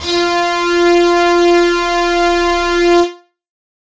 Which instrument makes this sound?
electronic guitar